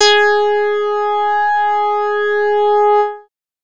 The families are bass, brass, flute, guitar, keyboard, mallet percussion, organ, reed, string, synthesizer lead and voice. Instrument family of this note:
bass